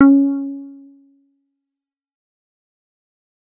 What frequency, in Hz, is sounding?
277.2 Hz